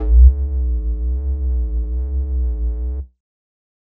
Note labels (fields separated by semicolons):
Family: flute; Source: synthesizer; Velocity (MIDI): 25; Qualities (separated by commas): distorted